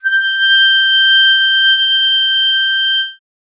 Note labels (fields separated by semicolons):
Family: reed; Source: acoustic; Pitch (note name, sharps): G6; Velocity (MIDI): 50